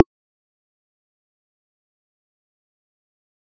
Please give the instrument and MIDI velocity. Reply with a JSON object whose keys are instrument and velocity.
{"instrument": "electronic mallet percussion instrument", "velocity": 50}